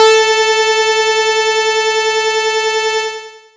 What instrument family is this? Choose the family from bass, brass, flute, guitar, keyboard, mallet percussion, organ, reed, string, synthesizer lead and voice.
bass